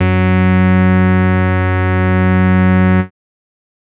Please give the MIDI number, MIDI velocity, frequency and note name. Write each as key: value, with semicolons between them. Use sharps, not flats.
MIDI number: 42; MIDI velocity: 25; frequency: 92.5 Hz; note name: F#2